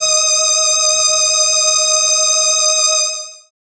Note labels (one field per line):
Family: keyboard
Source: synthesizer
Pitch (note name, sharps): D#5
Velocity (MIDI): 25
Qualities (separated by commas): bright